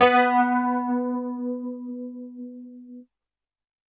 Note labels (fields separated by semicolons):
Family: keyboard; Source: electronic; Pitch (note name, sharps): B3; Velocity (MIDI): 127